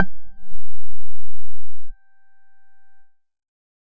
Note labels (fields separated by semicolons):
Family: bass; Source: synthesizer; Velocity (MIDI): 25; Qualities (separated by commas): distorted